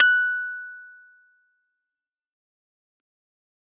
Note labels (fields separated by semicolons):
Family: keyboard; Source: electronic; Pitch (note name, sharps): F#6; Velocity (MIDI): 127; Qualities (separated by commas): fast decay